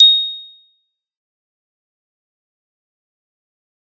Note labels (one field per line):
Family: mallet percussion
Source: acoustic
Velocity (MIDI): 75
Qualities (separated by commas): bright, fast decay, percussive